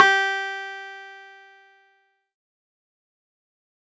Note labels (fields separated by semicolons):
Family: keyboard; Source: electronic; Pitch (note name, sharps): G4; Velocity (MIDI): 25; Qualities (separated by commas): distorted, fast decay